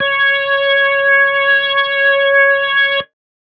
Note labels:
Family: organ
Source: electronic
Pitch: C#5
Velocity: 75

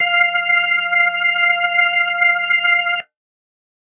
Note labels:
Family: organ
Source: electronic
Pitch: F5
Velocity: 25

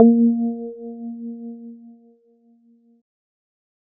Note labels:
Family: keyboard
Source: electronic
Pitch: A#3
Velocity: 25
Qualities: dark

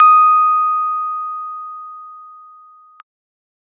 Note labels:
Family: keyboard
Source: electronic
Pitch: D#6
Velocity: 50

